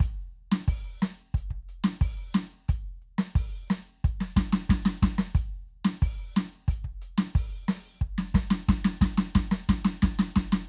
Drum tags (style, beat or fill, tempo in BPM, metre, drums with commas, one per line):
Afrobeat
beat
90 BPM
4/4
closed hi-hat, open hi-hat, hi-hat pedal, snare, cross-stick, kick